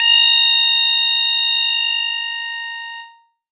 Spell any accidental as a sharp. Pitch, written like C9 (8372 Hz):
A#5 (932.3 Hz)